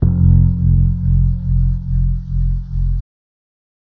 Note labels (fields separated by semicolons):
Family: guitar; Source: electronic; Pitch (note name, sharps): F1; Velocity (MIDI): 127; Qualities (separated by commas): dark, reverb